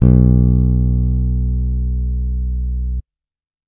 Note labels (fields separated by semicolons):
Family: bass; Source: electronic; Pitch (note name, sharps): B1; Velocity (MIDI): 75